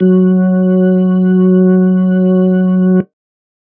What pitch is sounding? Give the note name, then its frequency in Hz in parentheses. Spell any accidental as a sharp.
F#3 (185 Hz)